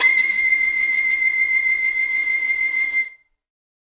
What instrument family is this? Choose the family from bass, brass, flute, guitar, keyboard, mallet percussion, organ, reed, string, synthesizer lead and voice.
string